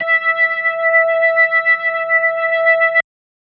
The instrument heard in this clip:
electronic organ